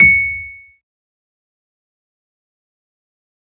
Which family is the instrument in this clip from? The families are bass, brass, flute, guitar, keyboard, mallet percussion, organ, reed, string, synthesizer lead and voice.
keyboard